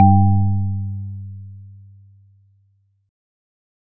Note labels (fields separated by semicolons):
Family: organ; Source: electronic; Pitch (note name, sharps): G2; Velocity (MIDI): 25